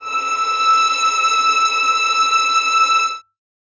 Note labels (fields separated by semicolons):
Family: string; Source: acoustic; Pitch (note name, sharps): E6; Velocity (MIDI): 25; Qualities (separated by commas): reverb